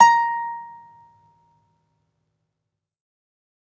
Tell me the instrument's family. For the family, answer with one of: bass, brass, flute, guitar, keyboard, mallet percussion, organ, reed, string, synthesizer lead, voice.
guitar